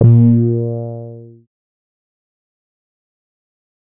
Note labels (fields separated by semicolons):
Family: bass; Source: synthesizer; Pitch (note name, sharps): A#2; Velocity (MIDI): 25; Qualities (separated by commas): distorted, fast decay